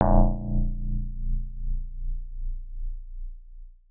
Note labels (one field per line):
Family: guitar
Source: electronic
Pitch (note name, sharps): A#0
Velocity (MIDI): 127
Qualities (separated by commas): long release, reverb